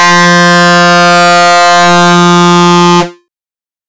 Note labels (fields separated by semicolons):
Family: bass; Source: synthesizer; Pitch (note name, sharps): F3; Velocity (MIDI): 100; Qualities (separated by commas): bright, distorted